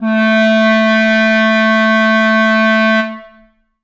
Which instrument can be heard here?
acoustic reed instrument